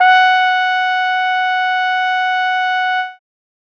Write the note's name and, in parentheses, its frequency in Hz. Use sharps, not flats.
F#5 (740 Hz)